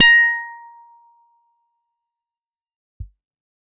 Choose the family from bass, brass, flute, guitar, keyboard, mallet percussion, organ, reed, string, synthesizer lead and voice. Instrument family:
guitar